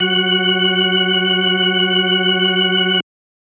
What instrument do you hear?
electronic organ